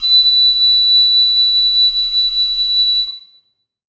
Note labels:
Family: flute; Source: acoustic; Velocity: 50; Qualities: bright, reverb

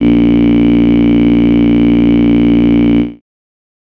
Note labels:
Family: voice; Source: synthesizer; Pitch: A#1; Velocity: 100; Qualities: bright

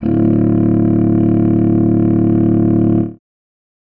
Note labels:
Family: reed; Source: acoustic; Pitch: D1; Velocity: 25

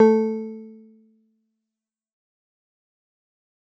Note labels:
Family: guitar; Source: synthesizer; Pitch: A3; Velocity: 75; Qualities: dark, fast decay

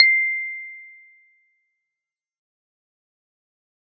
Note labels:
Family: keyboard; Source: electronic; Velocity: 75; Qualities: fast decay

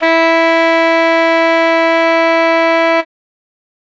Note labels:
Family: reed; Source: acoustic; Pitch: E4; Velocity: 127

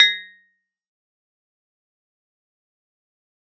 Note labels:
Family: keyboard; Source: electronic; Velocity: 75; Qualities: fast decay, percussive

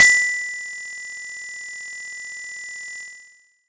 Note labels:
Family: mallet percussion; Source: acoustic; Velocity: 100; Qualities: bright, distorted

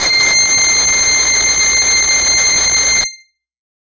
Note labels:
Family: guitar; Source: electronic; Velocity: 127; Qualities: distorted

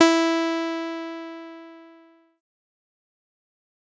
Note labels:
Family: bass; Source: synthesizer; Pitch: E4; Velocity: 100; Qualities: bright, distorted, fast decay

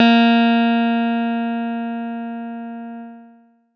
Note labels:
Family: keyboard; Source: electronic; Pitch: A#3; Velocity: 127; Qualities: distorted

